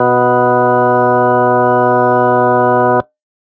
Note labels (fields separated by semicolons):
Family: organ; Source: electronic; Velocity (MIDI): 75